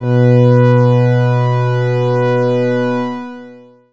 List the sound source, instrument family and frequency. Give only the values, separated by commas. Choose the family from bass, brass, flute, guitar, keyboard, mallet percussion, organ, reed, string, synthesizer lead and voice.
electronic, organ, 123.5 Hz